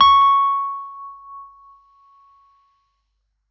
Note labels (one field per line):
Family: keyboard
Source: electronic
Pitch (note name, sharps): C#6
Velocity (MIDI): 100